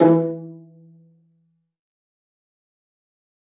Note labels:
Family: string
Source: acoustic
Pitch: E3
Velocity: 100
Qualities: dark, fast decay, percussive, reverb

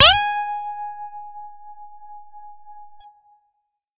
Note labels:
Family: guitar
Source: electronic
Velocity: 127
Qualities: bright, distorted

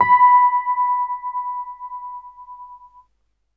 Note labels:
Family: keyboard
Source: electronic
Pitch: B5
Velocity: 75

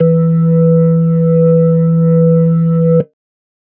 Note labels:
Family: keyboard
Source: electronic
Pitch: E3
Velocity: 127

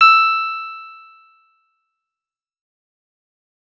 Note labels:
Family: guitar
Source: electronic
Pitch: E6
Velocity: 50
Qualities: bright, fast decay

